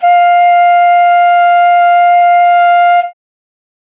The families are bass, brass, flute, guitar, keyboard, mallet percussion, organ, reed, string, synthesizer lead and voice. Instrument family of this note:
flute